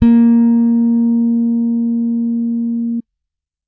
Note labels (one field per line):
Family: bass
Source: electronic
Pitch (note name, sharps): A#3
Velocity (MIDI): 75